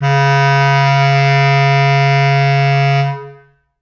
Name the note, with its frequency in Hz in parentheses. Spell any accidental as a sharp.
C#3 (138.6 Hz)